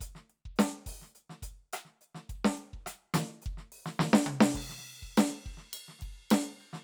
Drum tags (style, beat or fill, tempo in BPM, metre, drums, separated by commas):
rock, beat, 105 BPM, 4/4, crash, ride, ride bell, closed hi-hat, open hi-hat, hi-hat pedal, snare, cross-stick, high tom, kick